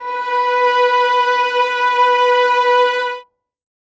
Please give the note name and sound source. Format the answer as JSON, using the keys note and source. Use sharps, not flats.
{"note": "B4", "source": "acoustic"}